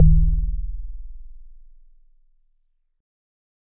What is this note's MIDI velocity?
50